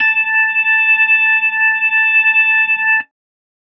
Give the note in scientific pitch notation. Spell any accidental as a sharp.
A5